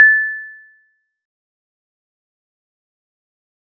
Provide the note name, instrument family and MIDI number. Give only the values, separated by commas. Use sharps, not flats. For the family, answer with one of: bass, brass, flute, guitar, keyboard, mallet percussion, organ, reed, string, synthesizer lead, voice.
A6, mallet percussion, 93